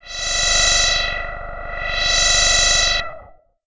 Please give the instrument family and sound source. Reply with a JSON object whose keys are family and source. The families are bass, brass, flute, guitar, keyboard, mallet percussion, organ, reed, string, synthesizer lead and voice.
{"family": "bass", "source": "synthesizer"}